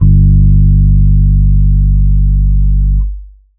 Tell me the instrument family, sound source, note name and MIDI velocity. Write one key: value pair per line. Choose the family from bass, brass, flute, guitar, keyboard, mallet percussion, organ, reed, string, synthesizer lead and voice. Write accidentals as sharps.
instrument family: keyboard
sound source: electronic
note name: G1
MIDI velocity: 50